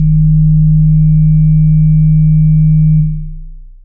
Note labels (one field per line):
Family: synthesizer lead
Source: synthesizer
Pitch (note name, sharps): B0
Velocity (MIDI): 127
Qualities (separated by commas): long release